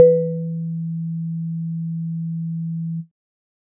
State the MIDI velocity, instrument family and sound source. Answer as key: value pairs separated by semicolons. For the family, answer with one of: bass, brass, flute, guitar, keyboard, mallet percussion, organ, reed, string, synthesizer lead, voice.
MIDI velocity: 50; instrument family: keyboard; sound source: electronic